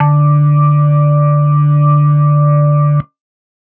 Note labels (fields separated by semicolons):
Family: organ; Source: electronic; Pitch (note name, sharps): D3; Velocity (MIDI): 25